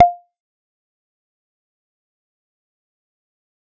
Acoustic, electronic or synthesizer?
synthesizer